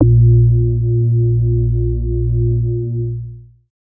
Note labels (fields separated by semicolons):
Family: bass; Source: synthesizer; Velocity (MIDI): 25; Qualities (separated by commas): dark, long release, multiphonic